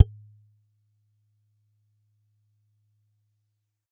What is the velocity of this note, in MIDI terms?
25